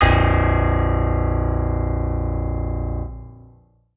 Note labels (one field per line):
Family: organ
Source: electronic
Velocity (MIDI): 127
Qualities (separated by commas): long release, reverb